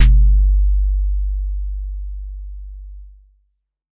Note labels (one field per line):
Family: bass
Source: synthesizer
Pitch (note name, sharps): G1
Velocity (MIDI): 25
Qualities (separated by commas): distorted